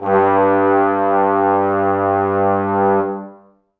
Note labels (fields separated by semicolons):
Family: brass; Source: acoustic; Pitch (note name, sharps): G2; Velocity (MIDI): 75; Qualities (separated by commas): dark, reverb